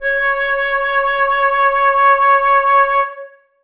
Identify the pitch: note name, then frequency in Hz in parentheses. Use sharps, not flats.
C#5 (554.4 Hz)